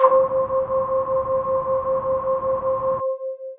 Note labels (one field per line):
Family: voice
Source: synthesizer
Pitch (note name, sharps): C5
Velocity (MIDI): 25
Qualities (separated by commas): distorted, long release